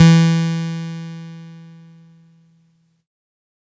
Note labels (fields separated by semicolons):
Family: keyboard; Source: electronic; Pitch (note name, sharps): E3; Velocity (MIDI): 127; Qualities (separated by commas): bright, distorted